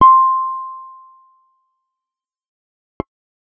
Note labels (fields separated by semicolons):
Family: bass; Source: synthesizer; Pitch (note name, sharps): C6; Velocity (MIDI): 25; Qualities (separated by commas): fast decay